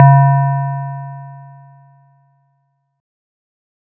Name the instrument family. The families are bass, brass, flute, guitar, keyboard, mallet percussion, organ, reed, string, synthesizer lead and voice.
mallet percussion